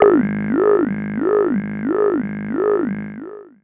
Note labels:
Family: voice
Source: synthesizer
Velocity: 127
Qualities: long release, non-linear envelope, tempo-synced

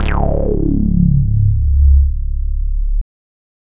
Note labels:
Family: bass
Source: synthesizer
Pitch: C#1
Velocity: 75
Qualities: distorted

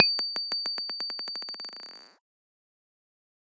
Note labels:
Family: guitar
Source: electronic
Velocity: 100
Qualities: fast decay

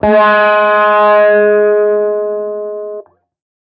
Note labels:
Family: guitar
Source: electronic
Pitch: G#3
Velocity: 127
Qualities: bright, distorted, non-linear envelope

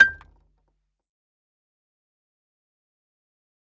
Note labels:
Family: mallet percussion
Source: acoustic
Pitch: G6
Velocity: 100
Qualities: fast decay, percussive, reverb

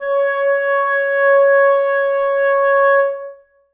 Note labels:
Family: reed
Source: acoustic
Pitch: C#5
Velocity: 100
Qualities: reverb

